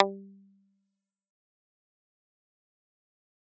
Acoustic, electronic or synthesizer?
electronic